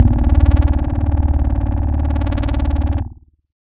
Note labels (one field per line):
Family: keyboard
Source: electronic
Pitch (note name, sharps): D0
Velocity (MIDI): 100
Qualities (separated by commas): bright, distorted, multiphonic